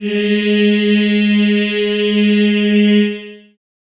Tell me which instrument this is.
acoustic voice